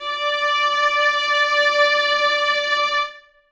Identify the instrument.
acoustic string instrument